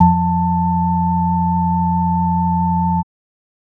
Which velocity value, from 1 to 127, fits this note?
50